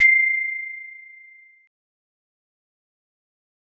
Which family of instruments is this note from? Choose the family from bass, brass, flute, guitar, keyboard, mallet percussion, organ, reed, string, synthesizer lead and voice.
mallet percussion